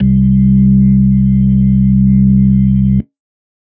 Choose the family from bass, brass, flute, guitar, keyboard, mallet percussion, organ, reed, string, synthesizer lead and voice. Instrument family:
organ